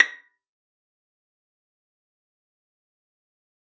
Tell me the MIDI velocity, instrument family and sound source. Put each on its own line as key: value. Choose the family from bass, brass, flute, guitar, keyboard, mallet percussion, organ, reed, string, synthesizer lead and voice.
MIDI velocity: 127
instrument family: string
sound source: acoustic